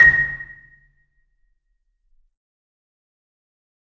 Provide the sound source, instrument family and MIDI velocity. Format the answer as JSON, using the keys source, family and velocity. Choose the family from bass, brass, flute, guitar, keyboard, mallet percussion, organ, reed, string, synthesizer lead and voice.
{"source": "acoustic", "family": "mallet percussion", "velocity": 100}